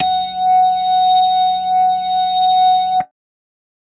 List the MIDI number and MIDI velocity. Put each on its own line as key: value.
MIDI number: 78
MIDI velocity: 75